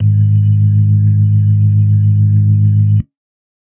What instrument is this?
electronic organ